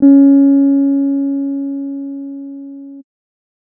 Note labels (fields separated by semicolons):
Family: keyboard; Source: electronic; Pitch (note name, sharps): C#4; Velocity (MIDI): 25; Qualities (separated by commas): dark